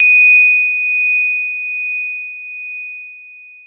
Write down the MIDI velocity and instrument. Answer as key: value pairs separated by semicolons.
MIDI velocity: 127; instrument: electronic keyboard